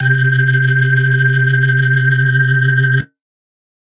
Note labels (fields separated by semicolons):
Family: organ; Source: electronic; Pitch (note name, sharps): C3; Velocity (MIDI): 127